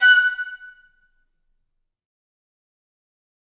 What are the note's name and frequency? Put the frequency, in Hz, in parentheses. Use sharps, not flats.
F#6 (1480 Hz)